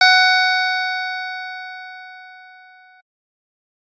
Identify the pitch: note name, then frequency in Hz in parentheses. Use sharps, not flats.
F#5 (740 Hz)